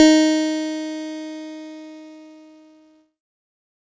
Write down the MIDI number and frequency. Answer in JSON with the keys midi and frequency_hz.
{"midi": 63, "frequency_hz": 311.1}